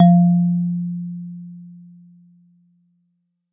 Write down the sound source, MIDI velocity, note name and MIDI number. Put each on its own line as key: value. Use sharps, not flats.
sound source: acoustic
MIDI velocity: 75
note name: F3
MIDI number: 53